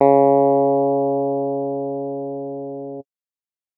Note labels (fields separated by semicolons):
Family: guitar; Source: electronic; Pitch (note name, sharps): C#3; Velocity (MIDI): 25